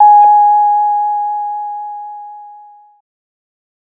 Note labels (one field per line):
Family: bass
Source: synthesizer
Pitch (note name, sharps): G#5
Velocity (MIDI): 75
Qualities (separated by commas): distorted